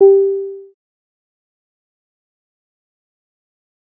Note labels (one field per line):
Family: bass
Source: synthesizer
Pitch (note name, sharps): G4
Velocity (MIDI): 25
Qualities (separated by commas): fast decay, percussive